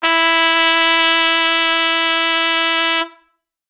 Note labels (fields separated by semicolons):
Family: brass; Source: acoustic; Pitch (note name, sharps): E4; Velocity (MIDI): 127; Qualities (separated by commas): bright